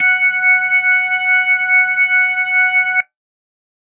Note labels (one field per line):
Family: organ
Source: electronic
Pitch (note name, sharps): F#5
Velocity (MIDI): 127